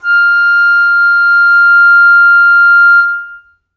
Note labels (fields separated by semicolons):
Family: flute; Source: acoustic; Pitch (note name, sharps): F6; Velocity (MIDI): 100; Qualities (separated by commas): long release, reverb